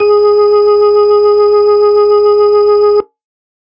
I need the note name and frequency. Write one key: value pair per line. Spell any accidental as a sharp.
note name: G#4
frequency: 415.3 Hz